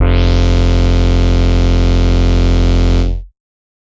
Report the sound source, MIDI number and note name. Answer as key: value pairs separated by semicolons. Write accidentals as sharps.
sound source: synthesizer; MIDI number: 29; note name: F1